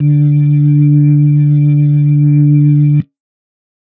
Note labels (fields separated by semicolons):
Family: organ; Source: electronic; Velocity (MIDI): 75; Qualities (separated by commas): dark